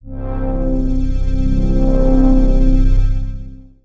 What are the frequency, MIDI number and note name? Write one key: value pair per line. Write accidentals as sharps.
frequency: 16.35 Hz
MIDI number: 12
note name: C0